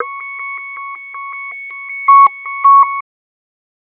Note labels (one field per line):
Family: bass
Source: synthesizer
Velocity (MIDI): 25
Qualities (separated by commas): tempo-synced